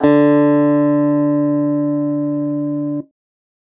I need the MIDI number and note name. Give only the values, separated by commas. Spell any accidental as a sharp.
50, D3